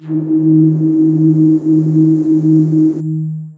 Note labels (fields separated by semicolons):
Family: voice; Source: synthesizer; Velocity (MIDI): 25; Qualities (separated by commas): distorted, long release